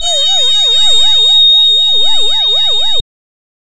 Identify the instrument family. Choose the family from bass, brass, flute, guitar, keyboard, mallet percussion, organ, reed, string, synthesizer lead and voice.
reed